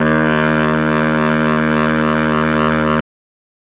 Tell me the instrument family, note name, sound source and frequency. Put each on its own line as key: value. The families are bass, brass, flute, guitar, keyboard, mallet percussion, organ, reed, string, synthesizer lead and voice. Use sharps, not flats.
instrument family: reed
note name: D#2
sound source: electronic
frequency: 77.78 Hz